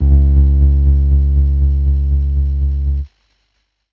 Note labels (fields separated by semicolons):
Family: keyboard; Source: electronic; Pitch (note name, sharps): C#2; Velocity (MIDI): 25; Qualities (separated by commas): dark, distorted, tempo-synced